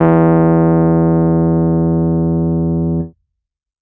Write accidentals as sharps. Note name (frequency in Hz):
E2 (82.41 Hz)